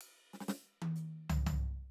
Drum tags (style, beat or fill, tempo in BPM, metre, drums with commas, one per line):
jazz
fill
125 BPM
4/4
ride, hi-hat pedal, snare, high tom, floor tom